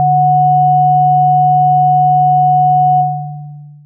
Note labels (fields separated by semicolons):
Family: synthesizer lead; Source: synthesizer; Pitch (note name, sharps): D3; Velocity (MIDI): 127; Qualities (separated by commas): long release